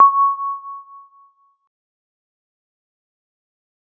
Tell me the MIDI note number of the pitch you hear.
85